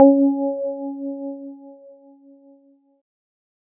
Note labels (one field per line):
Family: keyboard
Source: electronic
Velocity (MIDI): 50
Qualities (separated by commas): dark